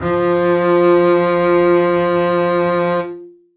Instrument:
acoustic string instrument